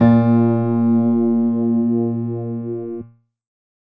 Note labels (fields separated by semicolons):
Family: keyboard; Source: electronic; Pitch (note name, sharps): A#2; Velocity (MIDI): 75; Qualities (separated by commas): reverb